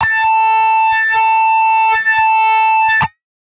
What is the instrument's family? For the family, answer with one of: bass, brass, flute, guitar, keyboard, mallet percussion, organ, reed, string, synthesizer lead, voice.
guitar